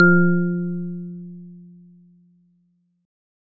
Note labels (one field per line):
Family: organ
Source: electronic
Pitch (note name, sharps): F3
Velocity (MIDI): 75